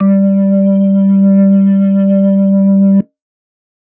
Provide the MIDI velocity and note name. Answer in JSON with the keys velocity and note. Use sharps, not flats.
{"velocity": 25, "note": "G3"}